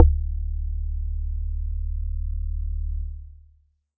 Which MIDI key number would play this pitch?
26